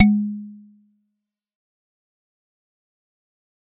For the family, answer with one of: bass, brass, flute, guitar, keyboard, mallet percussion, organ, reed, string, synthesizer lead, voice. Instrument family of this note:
mallet percussion